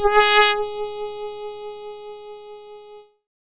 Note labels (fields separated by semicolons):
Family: keyboard; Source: synthesizer; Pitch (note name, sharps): G#4; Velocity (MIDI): 100; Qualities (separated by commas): bright, distorted